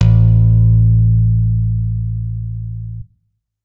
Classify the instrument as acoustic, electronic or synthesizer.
electronic